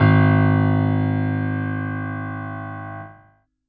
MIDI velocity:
75